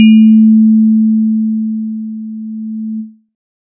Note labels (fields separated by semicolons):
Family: synthesizer lead; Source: synthesizer; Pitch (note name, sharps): A3; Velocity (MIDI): 50